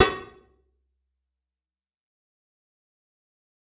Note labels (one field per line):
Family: guitar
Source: electronic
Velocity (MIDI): 100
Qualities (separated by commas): bright, fast decay, percussive, reverb